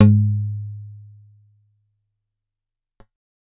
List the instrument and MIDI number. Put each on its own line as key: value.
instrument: acoustic guitar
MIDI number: 44